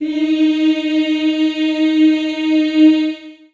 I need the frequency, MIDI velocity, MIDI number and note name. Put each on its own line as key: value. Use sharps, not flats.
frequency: 311.1 Hz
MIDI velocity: 75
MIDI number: 63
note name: D#4